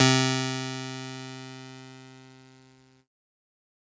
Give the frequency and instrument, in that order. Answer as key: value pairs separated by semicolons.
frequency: 130.8 Hz; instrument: electronic keyboard